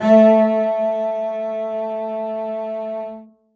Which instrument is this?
acoustic string instrument